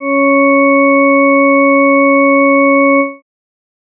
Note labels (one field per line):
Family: organ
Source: electronic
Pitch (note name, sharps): C#4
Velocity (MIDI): 50